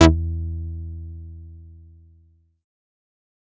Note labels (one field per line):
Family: bass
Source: synthesizer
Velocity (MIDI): 100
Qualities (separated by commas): distorted, fast decay